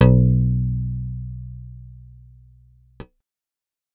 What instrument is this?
synthesizer bass